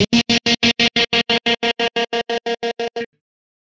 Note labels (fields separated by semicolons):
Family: guitar; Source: electronic; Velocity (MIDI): 127; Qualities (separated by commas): bright, distorted, tempo-synced